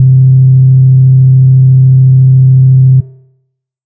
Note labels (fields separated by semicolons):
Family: bass; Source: synthesizer; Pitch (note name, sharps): C3; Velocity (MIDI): 25; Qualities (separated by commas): dark